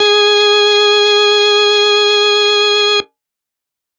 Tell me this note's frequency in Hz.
415.3 Hz